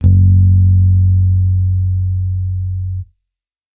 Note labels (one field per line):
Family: bass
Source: electronic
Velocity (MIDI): 50